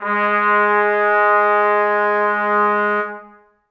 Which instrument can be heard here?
acoustic brass instrument